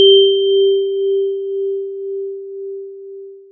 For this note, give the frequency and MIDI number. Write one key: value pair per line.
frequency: 392 Hz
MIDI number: 67